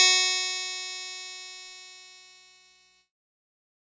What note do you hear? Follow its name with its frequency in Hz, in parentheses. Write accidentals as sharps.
F#4 (370 Hz)